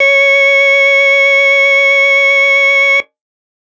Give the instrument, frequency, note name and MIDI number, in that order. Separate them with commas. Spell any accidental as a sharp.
electronic organ, 554.4 Hz, C#5, 73